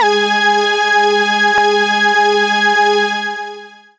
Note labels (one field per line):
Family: synthesizer lead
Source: synthesizer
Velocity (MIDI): 75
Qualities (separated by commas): bright, long release